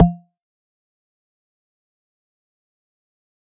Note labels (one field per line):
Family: mallet percussion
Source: electronic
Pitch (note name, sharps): F3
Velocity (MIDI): 50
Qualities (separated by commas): fast decay, percussive